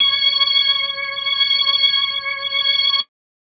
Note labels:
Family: organ; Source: electronic; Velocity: 127; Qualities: bright

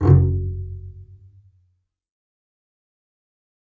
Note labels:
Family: string; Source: acoustic; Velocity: 127; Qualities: fast decay, reverb

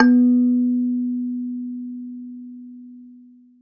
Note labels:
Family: mallet percussion; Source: acoustic; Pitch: B3; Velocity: 100; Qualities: reverb

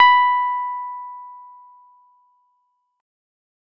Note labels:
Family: keyboard; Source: electronic; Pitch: B5; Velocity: 127

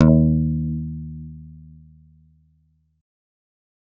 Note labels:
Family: bass; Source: synthesizer; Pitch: D#2; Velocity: 100; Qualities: distorted

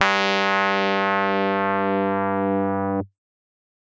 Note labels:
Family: keyboard; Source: electronic; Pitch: G2; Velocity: 127

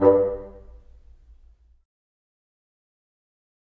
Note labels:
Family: reed; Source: acoustic; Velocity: 25; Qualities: fast decay, percussive, reverb

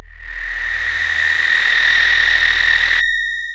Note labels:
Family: voice; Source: synthesizer; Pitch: D#1; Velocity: 127; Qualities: distorted, long release

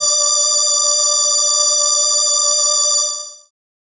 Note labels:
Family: keyboard; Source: synthesizer; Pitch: D5; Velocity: 75; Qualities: bright

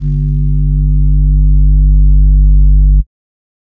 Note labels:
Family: flute; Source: synthesizer; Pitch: G1; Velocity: 50; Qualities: dark

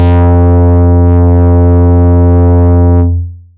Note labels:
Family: bass; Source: synthesizer; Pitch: F2; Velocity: 127; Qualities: distorted, long release, tempo-synced

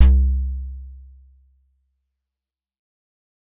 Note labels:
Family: keyboard; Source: acoustic; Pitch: C2; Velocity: 50; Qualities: fast decay

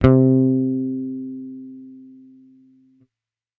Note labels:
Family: bass; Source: electronic; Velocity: 127

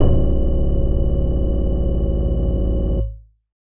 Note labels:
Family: keyboard; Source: electronic; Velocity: 25; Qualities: distorted

